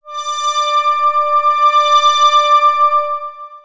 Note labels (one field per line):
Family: synthesizer lead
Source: synthesizer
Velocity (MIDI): 100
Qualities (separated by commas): bright, long release, non-linear envelope